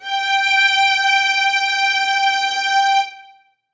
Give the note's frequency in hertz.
784 Hz